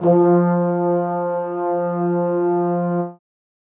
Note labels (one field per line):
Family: brass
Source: acoustic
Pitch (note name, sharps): F3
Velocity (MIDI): 50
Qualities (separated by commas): reverb